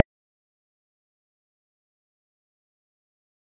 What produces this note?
acoustic mallet percussion instrument